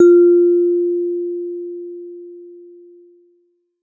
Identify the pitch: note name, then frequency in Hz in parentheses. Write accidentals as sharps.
F4 (349.2 Hz)